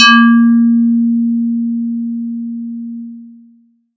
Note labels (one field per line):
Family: mallet percussion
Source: electronic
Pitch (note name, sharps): A#3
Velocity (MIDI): 100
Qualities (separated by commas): long release, multiphonic